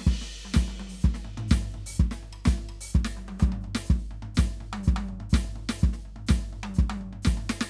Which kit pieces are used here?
crash, open hi-hat, hi-hat pedal, snare, high tom, floor tom and kick